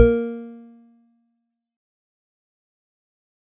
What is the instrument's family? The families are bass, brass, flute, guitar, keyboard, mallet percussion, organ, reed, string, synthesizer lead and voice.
mallet percussion